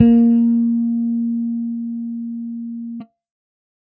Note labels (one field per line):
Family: bass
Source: electronic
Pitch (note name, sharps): A#3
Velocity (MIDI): 75